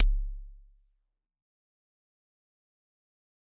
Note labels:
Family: mallet percussion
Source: acoustic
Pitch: C#1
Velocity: 100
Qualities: fast decay, percussive

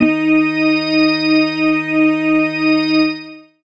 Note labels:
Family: organ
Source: electronic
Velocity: 25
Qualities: long release, reverb

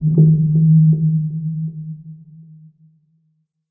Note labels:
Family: synthesizer lead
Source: synthesizer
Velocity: 50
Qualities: dark, non-linear envelope, reverb

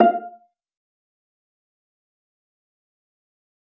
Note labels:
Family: string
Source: acoustic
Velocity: 50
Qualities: fast decay, percussive, reverb

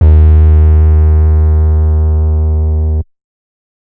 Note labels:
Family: bass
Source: synthesizer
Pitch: D#2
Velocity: 25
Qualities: distorted

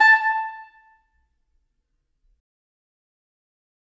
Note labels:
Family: reed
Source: acoustic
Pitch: A5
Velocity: 75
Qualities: fast decay, reverb

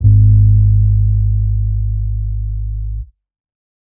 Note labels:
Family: bass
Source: electronic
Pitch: G#1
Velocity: 50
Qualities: dark

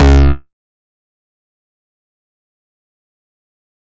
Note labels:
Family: bass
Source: synthesizer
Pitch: C#2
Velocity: 127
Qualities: fast decay, percussive

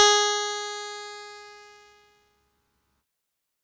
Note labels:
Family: keyboard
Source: electronic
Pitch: G#4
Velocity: 50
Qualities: bright, distorted

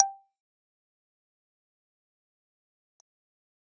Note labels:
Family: keyboard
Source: electronic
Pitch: G5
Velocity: 75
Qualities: fast decay, percussive

